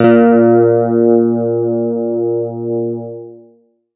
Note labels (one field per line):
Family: guitar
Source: electronic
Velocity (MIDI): 50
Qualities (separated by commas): long release